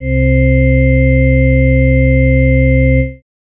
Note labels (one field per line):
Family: organ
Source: electronic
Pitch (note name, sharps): C2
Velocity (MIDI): 127